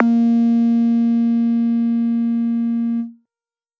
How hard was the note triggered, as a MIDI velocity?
50